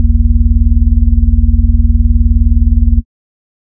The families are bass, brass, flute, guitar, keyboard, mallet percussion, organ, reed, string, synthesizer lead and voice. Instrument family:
organ